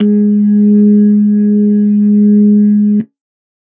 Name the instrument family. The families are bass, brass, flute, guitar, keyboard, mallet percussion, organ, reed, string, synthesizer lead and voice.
organ